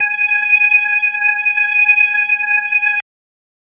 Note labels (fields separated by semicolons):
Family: organ; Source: electronic; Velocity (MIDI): 75